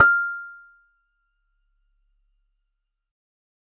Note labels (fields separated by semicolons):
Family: guitar; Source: acoustic; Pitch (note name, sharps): F6; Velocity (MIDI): 100; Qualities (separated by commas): percussive